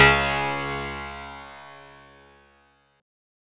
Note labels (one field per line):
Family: synthesizer lead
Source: synthesizer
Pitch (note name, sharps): C#2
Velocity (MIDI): 127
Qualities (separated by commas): bright, distorted